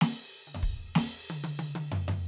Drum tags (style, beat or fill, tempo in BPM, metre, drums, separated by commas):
funk rock, fill, 92 BPM, 4/4, crash, snare, high tom, floor tom, kick